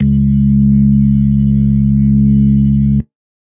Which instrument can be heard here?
electronic organ